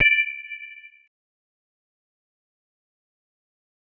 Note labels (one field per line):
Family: mallet percussion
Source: synthesizer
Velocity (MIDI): 75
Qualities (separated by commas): fast decay, multiphonic